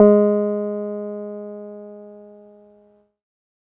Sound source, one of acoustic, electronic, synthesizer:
electronic